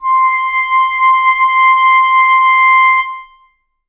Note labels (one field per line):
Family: reed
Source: acoustic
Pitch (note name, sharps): C6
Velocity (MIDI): 100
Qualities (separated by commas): reverb